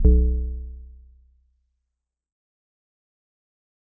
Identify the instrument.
acoustic mallet percussion instrument